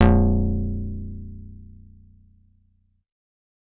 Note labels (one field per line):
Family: bass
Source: synthesizer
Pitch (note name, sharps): A#0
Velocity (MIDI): 127